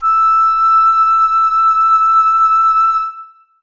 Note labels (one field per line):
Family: flute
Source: acoustic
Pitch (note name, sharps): E6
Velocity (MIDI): 100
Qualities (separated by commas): reverb